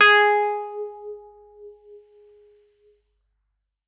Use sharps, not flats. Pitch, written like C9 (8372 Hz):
G#4 (415.3 Hz)